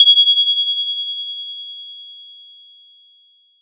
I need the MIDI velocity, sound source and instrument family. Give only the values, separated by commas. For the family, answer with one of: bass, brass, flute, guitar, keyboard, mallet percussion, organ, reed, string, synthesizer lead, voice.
50, acoustic, mallet percussion